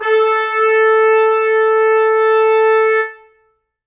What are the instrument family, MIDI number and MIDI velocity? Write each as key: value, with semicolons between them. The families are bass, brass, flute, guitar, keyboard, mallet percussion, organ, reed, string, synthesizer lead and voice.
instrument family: brass; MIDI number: 69; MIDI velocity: 50